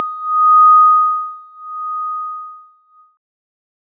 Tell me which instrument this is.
electronic keyboard